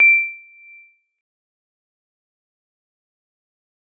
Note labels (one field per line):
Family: mallet percussion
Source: acoustic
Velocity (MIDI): 50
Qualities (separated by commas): fast decay, non-linear envelope, percussive